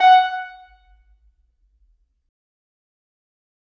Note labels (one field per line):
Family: reed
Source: acoustic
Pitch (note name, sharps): F#5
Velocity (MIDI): 127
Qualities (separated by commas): fast decay, percussive, reverb